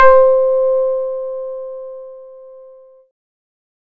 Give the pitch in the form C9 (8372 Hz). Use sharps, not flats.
C5 (523.3 Hz)